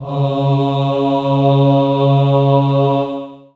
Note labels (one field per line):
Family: voice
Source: acoustic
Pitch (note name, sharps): C#3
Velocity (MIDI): 50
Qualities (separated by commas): long release, reverb